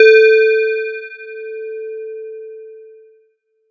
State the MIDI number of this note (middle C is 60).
69